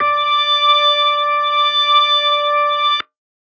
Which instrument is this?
electronic organ